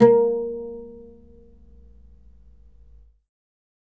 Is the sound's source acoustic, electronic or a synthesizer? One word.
acoustic